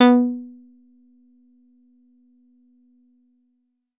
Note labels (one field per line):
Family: guitar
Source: synthesizer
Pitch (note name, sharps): B3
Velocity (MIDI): 100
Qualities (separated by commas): percussive